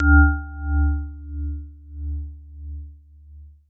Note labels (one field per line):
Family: mallet percussion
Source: acoustic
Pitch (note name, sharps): D2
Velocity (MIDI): 127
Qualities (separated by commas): long release, non-linear envelope